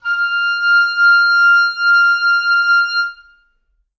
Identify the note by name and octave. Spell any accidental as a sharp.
F6